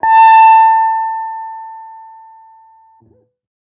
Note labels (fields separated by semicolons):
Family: guitar; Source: electronic; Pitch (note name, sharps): A5; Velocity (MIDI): 100; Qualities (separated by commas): distorted, non-linear envelope